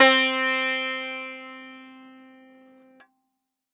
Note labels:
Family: guitar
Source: acoustic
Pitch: C4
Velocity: 100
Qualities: bright, multiphonic, reverb

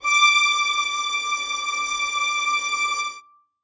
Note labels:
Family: string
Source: acoustic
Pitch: D6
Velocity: 127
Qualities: reverb

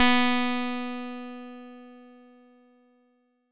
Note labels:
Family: bass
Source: synthesizer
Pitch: B3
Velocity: 100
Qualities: bright, distorted

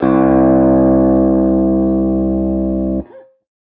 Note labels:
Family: guitar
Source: electronic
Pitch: C2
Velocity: 75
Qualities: distorted

